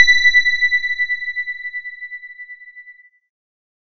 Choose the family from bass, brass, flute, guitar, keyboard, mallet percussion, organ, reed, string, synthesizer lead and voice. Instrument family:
keyboard